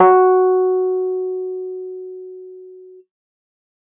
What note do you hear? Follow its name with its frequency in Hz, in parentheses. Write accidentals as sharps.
F#4 (370 Hz)